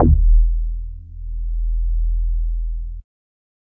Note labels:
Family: bass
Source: synthesizer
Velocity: 75

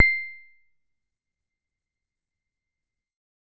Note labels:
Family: keyboard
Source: electronic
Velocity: 25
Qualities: fast decay, percussive, reverb

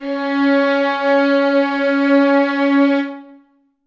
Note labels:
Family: string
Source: acoustic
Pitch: C#4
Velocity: 50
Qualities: reverb

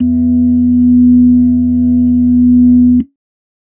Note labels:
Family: keyboard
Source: electronic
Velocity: 25

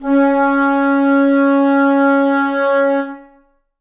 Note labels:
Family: reed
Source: acoustic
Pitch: C#4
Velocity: 50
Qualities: reverb

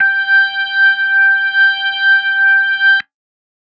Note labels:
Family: organ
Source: electronic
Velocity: 75

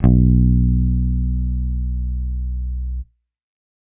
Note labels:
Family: bass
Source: electronic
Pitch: B1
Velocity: 100

